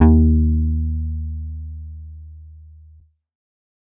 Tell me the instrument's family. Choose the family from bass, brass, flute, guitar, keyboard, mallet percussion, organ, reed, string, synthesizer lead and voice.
bass